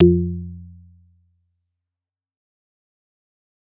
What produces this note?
synthesizer bass